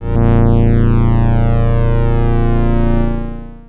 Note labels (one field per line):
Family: organ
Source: electronic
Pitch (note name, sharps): A#0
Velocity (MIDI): 75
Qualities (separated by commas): distorted, long release